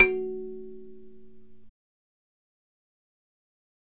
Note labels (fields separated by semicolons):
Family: mallet percussion; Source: acoustic; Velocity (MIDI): 75; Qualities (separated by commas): fast decay, reverb